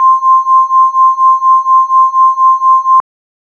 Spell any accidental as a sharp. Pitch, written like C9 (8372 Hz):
C6 (1047 Hz)